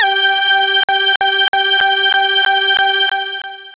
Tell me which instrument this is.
synthesizer lead